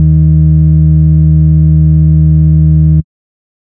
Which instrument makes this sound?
synthesizer bass